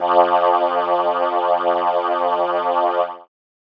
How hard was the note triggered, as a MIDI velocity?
127